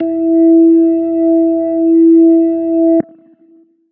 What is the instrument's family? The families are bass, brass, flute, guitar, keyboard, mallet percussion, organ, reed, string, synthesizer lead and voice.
organ